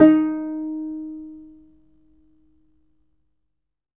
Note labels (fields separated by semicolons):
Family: guitar; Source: acoustic; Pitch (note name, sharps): D#4; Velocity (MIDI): 75; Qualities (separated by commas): reverb